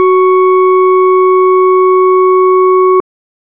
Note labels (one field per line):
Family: organ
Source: electronic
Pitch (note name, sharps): F#4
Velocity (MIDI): 127